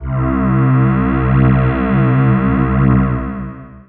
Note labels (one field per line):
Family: voice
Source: synthesizer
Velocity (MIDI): 50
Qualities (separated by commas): distorted, long release